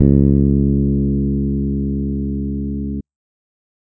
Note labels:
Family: bass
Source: electronic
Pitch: C#2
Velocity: 75

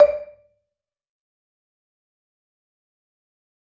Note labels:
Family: mallet percussion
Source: acoustic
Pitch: D5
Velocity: 100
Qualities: dark, fast decay, percussive, reverb

